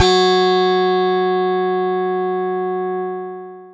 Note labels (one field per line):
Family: keyboard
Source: electronic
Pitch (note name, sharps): F#3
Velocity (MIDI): 75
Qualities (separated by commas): bright, long release